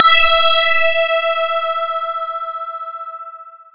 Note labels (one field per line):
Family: mallet percussion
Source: electronic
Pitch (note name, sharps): E5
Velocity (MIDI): 50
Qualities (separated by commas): bright, distorted, long release, non-linear envelope